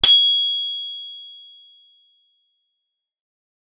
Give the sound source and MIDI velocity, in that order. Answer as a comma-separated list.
acoustic, 50